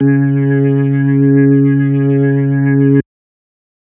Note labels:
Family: organ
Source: electronic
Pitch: C#3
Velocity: 50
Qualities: distorted

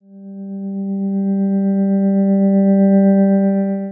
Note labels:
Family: guitar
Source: electronic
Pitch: G3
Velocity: 100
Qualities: dark, long release

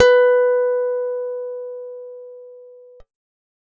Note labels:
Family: guitar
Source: acoustic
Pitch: B4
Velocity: 100

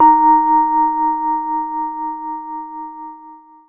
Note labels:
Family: keyboard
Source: electronic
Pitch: D#4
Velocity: 50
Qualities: long release, reverb

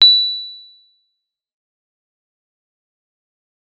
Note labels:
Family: guitar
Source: electronic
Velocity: 25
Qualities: bright, fast decay, percussive

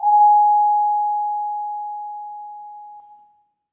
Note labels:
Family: mallet percussion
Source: acoustic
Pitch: G#5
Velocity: 50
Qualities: reverb

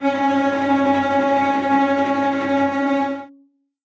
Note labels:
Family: string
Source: acoustic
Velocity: 100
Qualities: bright, non-linear envelope, reverb

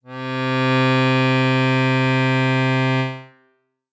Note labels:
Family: reed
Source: acoustic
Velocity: 127

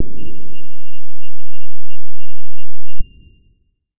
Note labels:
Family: guitar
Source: electronic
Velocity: 127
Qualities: dark, distorted

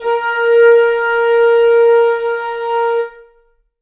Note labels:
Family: reed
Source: acoustic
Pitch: A#4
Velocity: 25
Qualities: reverb

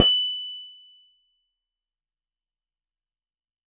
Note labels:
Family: keyboard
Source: electronic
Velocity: 50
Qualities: fast decay

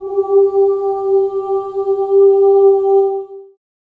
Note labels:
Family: voice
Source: acoustic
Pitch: G4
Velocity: 25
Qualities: long release, reverb

